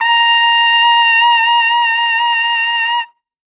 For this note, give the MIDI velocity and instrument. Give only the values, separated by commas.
100, acoustic brass instrument